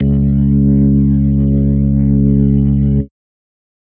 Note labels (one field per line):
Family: organ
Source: electronic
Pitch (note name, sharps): C#2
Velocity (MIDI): 100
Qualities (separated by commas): dark, distorted